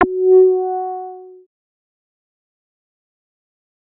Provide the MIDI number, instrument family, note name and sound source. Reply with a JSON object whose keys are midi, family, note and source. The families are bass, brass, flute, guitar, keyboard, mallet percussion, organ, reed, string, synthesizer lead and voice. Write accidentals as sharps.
{"midi": 66, "family": "bass", "note": "F#4", "source": "synthesizer"}